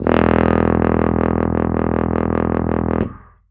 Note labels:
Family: brass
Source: acoustic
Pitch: E1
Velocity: 127

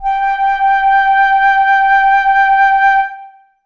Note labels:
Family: flute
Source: acoustic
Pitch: G5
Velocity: 25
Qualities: reverb

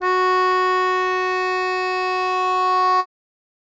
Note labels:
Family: reed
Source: acoustic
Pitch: F#4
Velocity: 100

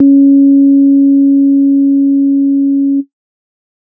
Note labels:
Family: organ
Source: electronic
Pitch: C#4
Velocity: 75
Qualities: dark

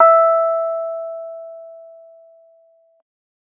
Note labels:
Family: keyboard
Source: electronic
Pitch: E5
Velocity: 100

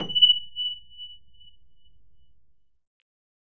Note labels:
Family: keyboard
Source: electronic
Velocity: 25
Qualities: bright, reverb

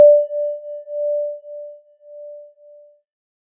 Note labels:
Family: keyboard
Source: synthesizer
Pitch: D5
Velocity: 127

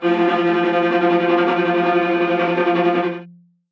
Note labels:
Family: string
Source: acoustic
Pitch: F3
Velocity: 127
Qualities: non-linear envelope, reverb

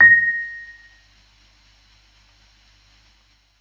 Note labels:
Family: keyboard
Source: electronic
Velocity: 25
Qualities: percussive

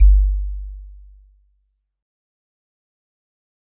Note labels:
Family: mallet percussion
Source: acoustic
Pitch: G1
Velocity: 25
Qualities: dark, fast decay

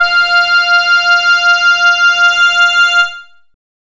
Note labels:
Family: bass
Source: synthesizer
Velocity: 127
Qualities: bright, distorted

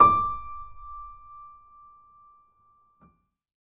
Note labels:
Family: keyboard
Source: acoustic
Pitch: D6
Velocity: 25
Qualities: reverb

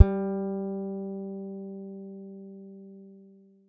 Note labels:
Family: guitar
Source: acoustic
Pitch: G3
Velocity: 100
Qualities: dark

